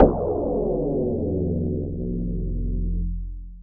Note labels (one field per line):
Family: mallet percussion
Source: electronic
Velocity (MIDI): 75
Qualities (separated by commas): long release